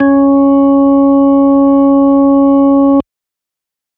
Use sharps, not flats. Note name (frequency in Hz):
C#4 (277.2 Hz)